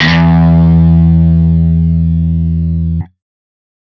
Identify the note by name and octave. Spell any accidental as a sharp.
E2